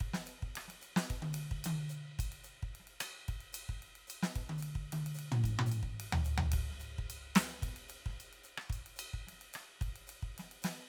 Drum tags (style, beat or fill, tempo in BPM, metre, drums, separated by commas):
Brazilian baião, beat, 110 BPM, 4/4, ride, ride bell, open hi-hat, hi-hat pedal, snare, cross-stick, high tom, mid tom, floor tom, kick